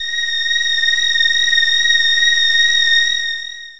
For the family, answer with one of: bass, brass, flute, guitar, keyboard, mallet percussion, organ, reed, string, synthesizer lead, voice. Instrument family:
voice